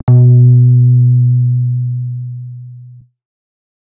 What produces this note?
synthesizer bass